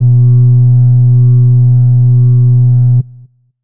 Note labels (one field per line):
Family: flute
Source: acoustic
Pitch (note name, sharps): B2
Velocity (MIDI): 100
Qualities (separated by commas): dark